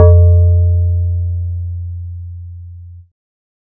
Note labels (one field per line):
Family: bass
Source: synthesizer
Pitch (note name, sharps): F2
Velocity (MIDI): 25